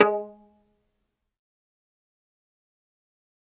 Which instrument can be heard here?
acoustic string instrument